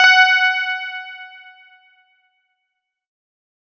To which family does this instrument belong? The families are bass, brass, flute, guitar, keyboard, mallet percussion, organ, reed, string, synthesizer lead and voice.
guitar